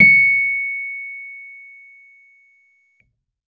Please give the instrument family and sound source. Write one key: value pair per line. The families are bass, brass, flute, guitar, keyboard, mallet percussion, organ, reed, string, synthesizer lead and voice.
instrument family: keyboard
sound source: electronic